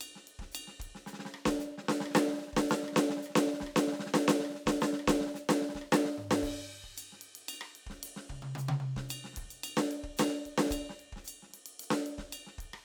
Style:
songo